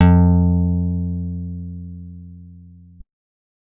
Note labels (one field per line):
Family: guitar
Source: acoustic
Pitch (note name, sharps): F2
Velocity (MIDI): 100